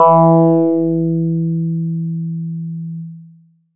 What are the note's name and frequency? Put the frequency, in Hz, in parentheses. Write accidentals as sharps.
E3 (164.8 Hz)